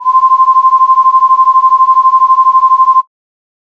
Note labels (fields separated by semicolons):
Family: flute; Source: synthesizer; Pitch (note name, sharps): C6; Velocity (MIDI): 100